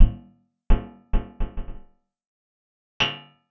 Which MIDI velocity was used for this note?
50